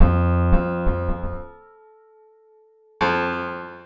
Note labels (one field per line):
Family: guitar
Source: acoustic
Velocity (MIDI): 50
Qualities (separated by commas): reverb